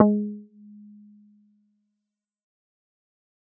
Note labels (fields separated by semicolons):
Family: bass; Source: synthesizer; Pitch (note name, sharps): G#3; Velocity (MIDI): 25; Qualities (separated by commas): fast decay, percussive